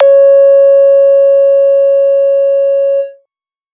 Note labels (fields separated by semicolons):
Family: bass; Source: synthesizer; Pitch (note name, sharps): C#5; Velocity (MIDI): 50; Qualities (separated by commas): distorted